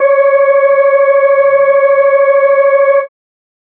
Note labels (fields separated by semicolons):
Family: organ; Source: electronic; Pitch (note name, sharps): C#5; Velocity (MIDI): 100